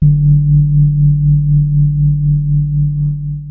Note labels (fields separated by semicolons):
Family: keyboard; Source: electronic; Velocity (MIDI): 25; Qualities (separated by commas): dark, long release, reverb